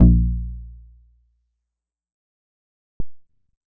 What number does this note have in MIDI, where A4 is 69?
34